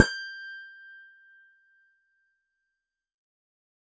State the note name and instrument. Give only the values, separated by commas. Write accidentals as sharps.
G6, electronic keyboard